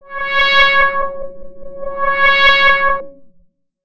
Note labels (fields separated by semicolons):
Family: bass; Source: synthesizer; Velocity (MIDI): 25; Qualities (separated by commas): distorted, tempo-synced